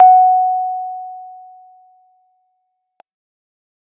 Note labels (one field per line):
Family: keyboard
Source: electronic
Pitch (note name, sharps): F#5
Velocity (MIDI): 50